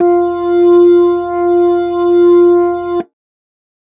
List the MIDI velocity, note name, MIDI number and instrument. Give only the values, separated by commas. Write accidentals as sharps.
127, F4, 65, electronic organ